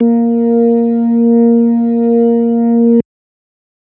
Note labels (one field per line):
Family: organ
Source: electronic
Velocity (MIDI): 75